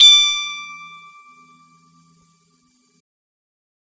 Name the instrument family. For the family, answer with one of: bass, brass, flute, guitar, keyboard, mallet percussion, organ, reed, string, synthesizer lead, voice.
guitar